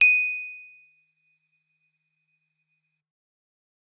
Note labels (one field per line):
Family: guitar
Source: electronic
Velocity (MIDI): 100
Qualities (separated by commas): bright, percussive